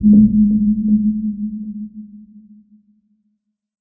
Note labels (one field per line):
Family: synthesizer lead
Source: synthesizer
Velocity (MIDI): 25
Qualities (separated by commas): dark, non-linear envelope, reverb